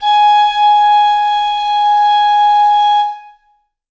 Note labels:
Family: flute; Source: acoustic; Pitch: G#5; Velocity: 25; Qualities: reverb

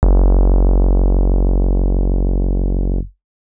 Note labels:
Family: keyboard; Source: electronic; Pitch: F#1; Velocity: 127; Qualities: distorted

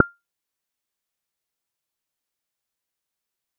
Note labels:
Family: bass; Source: synthesizer; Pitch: F6; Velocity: 75; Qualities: fast decay, percussive

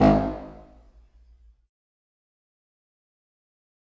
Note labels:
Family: reed; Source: acoustic; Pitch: G#1; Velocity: 50; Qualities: fast decay, percussive, reverb

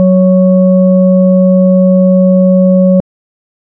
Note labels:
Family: organ; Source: electronic; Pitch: F#3; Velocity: 50; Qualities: dark

